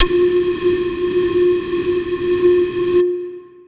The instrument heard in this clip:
acoustic flute